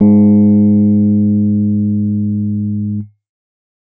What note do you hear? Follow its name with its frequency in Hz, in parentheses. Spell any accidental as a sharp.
G#2 (103.8 Hz)